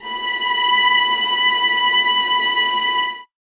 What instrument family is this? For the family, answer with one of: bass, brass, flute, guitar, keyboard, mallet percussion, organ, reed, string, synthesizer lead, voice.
string